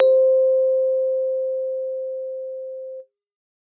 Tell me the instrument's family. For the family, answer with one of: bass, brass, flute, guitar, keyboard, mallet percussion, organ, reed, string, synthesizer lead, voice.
keyboard